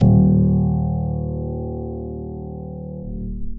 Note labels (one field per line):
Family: keyboard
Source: acoustic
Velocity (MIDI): 50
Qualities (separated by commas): dark, reverb